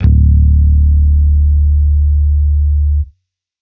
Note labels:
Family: bass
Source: electronic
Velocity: 75

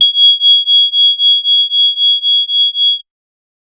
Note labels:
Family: organ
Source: electronic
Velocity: 50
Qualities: bright

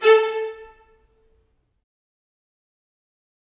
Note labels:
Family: string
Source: acoustic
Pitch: A4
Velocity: 100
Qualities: fast decay, reverb

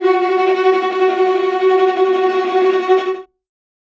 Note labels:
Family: string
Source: acoustic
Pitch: F#4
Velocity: 127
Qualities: bright, non-linear envelope, reverb

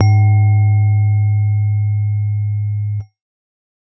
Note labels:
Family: keyboard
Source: electronic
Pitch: G#2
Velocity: 127

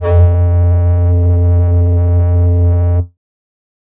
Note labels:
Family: flute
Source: synthesizer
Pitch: F2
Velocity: 100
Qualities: distorted

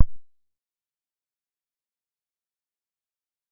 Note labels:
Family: bass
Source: synthesizer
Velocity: 25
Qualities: fast decay, percussive

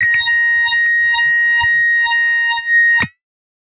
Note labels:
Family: guitar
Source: electronic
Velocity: 25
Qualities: bright, distorted

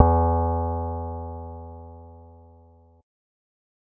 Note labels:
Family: bass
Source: synthesizer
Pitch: E2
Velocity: 75

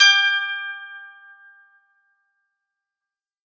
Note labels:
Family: guitar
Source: acoustic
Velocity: 100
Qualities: bright, fast decay

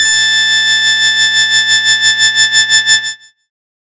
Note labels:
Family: bass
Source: synthesizer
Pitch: A6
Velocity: 50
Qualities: bright, distorted

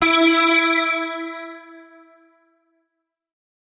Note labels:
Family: guitar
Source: electronic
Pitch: E4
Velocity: 127

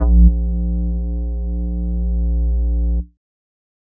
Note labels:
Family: flute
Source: synthesizer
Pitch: A#1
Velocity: 50

